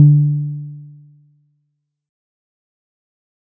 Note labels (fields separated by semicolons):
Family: guitar; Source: synthesizer; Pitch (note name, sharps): D3; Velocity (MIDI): 25; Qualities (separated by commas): dark, fast decay